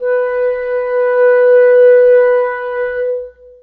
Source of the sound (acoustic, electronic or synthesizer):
acoustic